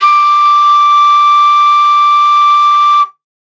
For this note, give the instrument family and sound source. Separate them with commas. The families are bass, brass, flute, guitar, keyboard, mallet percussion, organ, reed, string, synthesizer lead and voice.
flute, acoustic